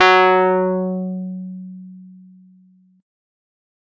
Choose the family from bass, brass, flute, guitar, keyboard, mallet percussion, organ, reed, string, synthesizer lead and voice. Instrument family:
keyboard